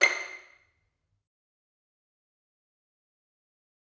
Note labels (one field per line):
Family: string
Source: acoustic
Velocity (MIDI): 75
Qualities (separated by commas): fast decay, percussive, reverb